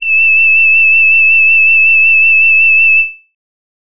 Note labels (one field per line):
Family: voice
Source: synthesizer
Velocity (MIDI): 100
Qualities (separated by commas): bright